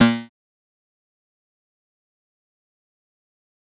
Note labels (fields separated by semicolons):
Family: bass; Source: synthesizer; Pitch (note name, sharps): A#2; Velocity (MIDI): 25; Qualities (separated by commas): bright, distorted, fast decay, percussive